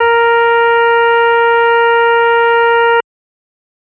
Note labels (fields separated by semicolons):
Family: organ; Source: electronic; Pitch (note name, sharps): A#4; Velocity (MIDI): 127